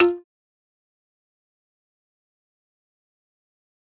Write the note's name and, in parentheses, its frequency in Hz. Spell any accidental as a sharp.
F4 (349.2 Hz)